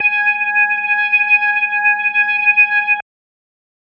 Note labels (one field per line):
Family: organ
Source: electronic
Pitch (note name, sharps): G#5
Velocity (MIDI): 127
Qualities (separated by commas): distorted